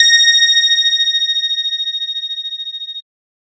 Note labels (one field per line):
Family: bass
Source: synthesizer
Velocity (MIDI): 50